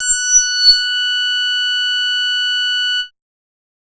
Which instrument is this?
synthesizer bass